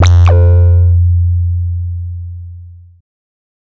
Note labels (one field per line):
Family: bass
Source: synthesizer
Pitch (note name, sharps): F2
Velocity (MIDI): 127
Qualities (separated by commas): distorted